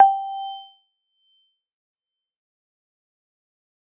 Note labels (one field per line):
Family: mallet percussion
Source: electronic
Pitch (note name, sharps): G5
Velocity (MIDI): 127